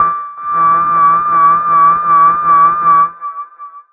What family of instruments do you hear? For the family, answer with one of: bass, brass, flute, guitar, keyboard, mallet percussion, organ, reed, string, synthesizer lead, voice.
bass